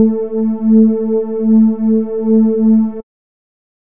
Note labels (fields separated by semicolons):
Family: bass; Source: synthesizer; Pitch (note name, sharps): A3; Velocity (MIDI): 127; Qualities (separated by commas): dark